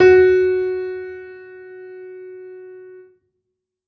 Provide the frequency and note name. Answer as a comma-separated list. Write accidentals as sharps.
370 Hz, F#4